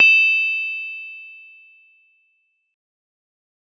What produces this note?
acoustic mallet percussion instrument